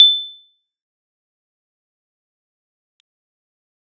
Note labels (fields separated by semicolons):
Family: keyboard; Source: electronic; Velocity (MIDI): 25; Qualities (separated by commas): bright, fast decay, percussive